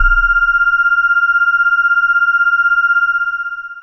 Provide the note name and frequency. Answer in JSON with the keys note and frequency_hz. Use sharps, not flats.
{"note": "F6", "frequency_hz": 1397}